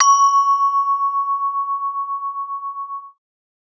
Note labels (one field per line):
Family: mallet percussion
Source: acoustic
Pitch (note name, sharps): C#6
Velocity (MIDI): 100